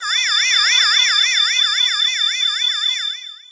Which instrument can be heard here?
synthesizer voice